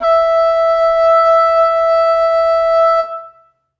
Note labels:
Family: reed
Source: acoustic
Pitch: E5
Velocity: 75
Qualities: reverb

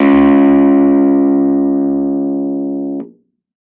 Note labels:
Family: keyboard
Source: electronic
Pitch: C#2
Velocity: 75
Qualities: distorted

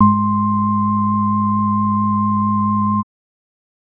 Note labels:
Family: organ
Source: electronic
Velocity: 25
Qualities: multiphonic

